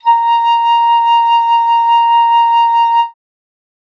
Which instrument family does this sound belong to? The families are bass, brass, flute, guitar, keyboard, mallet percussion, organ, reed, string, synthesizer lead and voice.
flute